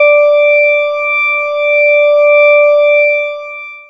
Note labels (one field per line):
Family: bass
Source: synthesizer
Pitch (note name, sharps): D5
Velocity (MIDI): 100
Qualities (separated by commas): long release